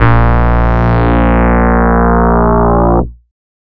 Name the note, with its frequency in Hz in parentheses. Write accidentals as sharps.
A#1 (58.27 Hz)